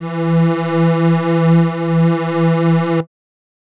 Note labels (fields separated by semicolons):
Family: reed; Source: acoustic; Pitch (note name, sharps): E3; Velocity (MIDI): 127